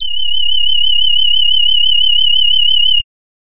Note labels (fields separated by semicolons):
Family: voice; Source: synthesizer; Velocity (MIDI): 75; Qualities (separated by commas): bright